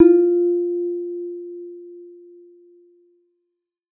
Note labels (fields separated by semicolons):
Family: guitar; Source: electronic; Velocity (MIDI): 75; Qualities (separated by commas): dark, reverb